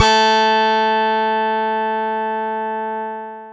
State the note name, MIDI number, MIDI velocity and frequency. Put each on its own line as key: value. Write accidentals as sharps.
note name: A3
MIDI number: 57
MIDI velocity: 75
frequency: 220 Hz